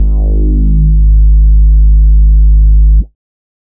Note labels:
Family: bass; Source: synthesizer; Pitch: G#1; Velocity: 50; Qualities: dark, distorted

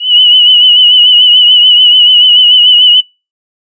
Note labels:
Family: flute; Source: synthesizer; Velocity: 127; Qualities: bright

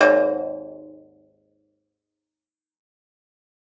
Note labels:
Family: guitar; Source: acoustic; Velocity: 50; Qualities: fast decay

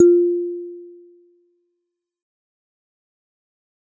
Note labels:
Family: mallet percussion; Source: acoustic; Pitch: F4; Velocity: 25; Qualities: fast decay

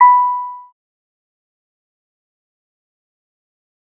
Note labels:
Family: bass; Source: synthesizer; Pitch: B5; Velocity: 50; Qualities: fast decay, percussive

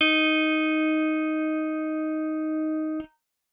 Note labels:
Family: guitar; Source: electronic; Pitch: D#4; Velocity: 127; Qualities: bright, reverb

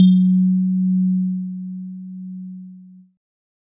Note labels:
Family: keyboard; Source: electronic; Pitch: F#3; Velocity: 50; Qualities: multiphonic

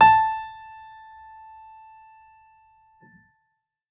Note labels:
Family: keyboard; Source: acoustic; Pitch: A5; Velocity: 100; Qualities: percussive

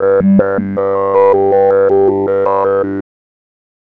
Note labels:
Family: bass; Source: synthesizer; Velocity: 75; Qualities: tempo-synced

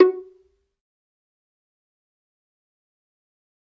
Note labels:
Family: string; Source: acoustic; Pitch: F#4; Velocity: 75; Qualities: fast decay, percussive, reverb

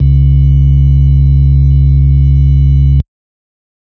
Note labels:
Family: organ; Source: electronic; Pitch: C#2; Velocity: 75

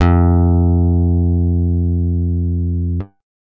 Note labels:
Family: guitar; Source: acoustic; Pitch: F2; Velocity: 25

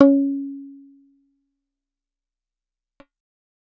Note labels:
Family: guitar; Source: acoustic; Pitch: C#4; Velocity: 127; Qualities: dark, fast decay

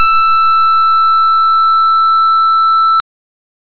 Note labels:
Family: organ; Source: electronic; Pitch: E6; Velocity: 100; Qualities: bright

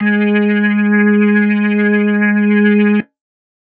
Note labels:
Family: organ; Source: electronic; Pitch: G#3; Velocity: 75; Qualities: distorted

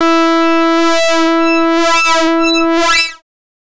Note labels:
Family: bass; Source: synthesizer; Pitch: E4; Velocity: 25; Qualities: distorted, non-linear envelope

